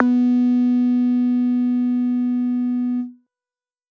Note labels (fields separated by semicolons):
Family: bass; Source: synthesizer; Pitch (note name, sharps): B3; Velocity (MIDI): 25; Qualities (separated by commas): distorted